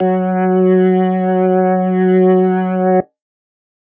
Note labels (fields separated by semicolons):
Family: organ; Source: electronic; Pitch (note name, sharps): F#3; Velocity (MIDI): 50; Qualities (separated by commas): distorted